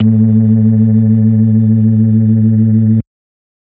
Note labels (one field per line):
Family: organ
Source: electronic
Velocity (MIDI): 25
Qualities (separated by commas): dark